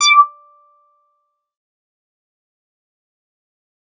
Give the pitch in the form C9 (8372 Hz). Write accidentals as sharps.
D6 (1175 Hz)